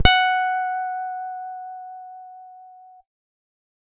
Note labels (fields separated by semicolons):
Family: guitar; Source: electronic; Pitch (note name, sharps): F#5; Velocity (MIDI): 100